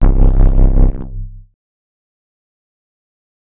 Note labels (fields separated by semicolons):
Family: bass; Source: synthesizer; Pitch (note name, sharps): C1; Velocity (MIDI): 50; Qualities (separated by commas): distorted, fast decay, multiphonic